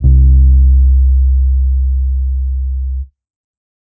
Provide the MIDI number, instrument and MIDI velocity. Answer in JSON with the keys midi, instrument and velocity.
{"midi": 36, "instrument": "electronic bass", "velocity": 100}